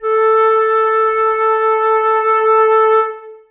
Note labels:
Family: flute; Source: acoustic; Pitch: A4; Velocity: 75; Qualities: reverb

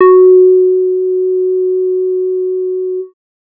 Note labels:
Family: bass; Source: synthesizer; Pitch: F#4; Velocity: 127

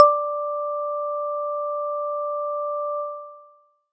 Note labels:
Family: mallet percussion; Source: acoustic; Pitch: D5; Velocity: 25

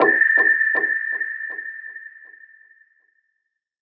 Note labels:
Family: synthesizer lead; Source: synthesizer; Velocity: 75; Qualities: non-linear envelope, reverb

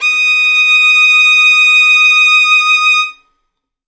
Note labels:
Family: string; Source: acoustic; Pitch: D#6; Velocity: 50; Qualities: bright, reverb

